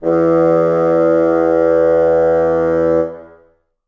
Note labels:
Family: reed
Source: acoustic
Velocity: 127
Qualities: reverb

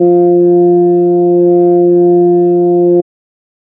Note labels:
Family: organ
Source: electronic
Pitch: F3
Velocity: 100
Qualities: dark

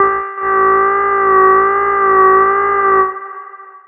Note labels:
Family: bass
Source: synthesizer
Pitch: G4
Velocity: 25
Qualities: long release, reverb

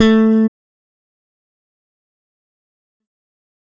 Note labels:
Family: bass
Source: electronic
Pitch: A3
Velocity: 75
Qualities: bright, fast decay

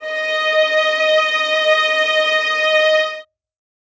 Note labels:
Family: string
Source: acoustic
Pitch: D#5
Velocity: 75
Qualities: reverb

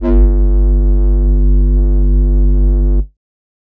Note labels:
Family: flute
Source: synthesizer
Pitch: G1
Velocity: 100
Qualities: distorted

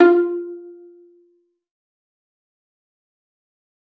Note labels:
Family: string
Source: acoustic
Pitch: F4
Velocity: 100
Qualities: fast decay, percussive, reverb

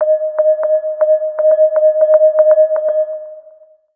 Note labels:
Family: mallet percussion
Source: synthesizer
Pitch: D#5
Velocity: 50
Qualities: dark, long release, multiphonic, percussive, tempo-synced

